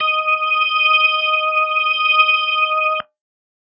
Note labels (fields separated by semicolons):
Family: organ; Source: electronic; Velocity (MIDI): 127